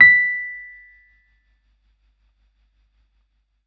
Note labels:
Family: keyboard; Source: electronic; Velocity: 75; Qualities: percussive

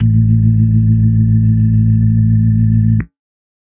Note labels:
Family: organ; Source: electronic; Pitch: A1; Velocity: 100; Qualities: dark, reverb

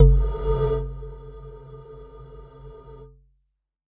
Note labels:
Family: mallet percussion; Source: electronic; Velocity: 127; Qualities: dark, non-linear envelope

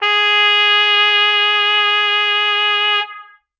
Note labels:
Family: brass; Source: acoustic; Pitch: G#4; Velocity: 100; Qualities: distorted

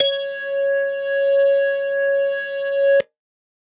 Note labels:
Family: organ; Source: electronic; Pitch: C#5; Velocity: 100

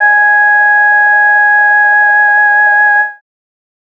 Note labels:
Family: voice; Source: synthesizer; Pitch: G#5; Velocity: 127

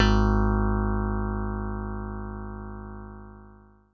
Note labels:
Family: guitar; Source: synthesizer; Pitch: G#1; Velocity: 127; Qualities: dark

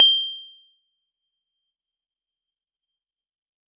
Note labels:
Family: keyboard; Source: electronic; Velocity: 75; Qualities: fast decay, percussive

